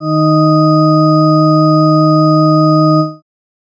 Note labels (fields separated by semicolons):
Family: organ; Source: electronic; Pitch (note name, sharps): D#3; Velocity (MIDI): 100